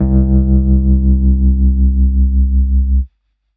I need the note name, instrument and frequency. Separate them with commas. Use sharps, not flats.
C2, electronic keyboard, 65.41 Hz